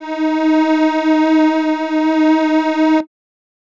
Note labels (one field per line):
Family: reed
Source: acoustic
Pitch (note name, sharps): D#4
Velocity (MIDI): 100